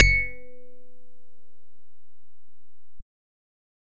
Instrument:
synthesizer bass